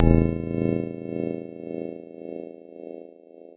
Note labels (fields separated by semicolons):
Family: keyboard; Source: electronic; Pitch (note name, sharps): A0; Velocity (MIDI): 127; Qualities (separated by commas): long release